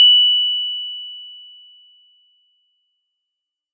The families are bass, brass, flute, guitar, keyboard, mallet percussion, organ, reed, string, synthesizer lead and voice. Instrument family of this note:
mallet percussion